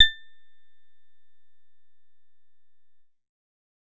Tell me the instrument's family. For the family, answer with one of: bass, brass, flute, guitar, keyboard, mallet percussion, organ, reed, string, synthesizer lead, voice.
bass